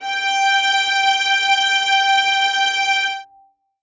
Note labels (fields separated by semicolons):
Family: string; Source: acoustic; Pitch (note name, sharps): G5; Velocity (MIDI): 100; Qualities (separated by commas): reverb